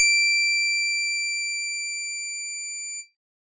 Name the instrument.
electronic organ